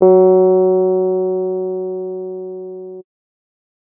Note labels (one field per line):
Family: keyboard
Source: electronic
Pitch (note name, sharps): F#3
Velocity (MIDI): 50